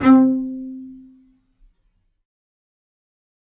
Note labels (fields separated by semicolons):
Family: string; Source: acoustic; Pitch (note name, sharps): C4; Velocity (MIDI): 25; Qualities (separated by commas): fast decay, reverb